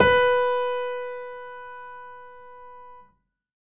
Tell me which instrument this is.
acoustic keyboard